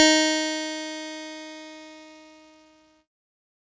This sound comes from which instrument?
electronic keyboard